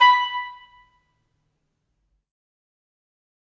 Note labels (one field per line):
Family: reed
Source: acoustic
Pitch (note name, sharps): B5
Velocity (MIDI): 100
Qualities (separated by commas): fast decay, percussive, reverb